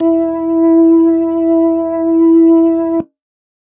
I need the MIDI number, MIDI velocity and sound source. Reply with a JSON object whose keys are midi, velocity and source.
{"midi": 64, "velocity": 127, "source": "electronic"}